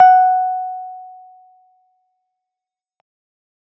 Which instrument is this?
electronic keyboard